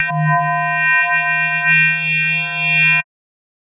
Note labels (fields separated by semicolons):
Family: mallet percussion; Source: synthesizer; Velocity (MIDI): 100; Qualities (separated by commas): multiphonic, non-linear envelope